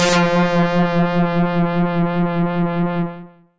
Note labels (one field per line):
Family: bass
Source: synthesizer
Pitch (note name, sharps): F3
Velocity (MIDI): 127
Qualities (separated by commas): bright, distorted, tempo-synced